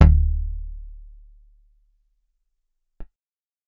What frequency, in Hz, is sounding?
36.71 Hz